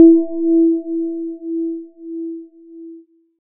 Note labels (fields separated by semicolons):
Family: keyboard; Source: electronic; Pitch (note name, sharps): E4; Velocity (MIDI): 25